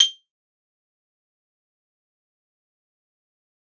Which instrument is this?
acoustic guitar